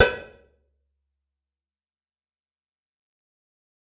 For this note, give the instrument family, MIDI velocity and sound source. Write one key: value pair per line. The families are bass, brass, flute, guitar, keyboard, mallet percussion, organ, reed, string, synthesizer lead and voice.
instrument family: guitar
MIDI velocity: 100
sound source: electronic